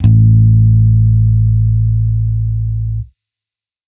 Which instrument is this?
electronic bass